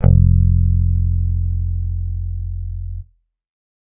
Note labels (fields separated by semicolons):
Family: bass; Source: electronic; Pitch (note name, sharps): F1; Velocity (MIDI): 127